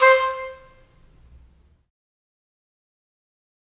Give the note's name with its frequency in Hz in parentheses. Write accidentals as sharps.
C5 (523.3 Hz)